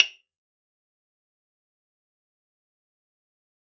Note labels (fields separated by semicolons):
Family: string; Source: acoustic; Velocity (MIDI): 127; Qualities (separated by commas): fast decay, percussive, reverb